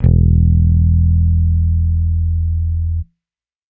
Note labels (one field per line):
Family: bass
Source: electronic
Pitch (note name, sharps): E1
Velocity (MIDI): 50